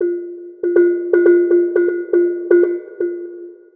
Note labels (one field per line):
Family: mallet percussion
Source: synthesizer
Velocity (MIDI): 50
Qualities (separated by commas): long release, multiphonic, percussive, tempo-synced